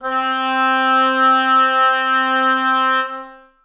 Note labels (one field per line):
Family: reed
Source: acoustic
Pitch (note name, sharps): C4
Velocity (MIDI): 127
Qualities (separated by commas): reverb